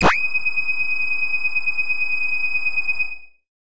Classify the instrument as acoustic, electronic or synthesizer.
synthesizer